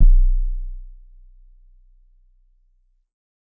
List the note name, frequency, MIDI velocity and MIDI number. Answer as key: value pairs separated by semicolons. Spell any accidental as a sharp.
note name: B0; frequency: 30.87 Hz; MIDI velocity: 100; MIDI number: 23